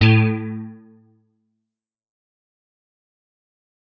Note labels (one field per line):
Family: guitar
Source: electronic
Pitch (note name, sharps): A2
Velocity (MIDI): 50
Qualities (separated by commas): fast decay